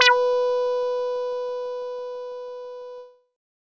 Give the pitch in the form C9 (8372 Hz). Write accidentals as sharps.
B4 (493.9 Hz)